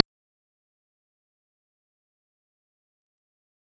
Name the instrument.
synthesizer bass